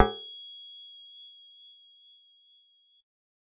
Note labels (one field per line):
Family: bass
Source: synthesizer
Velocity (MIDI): 25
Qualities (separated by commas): reverb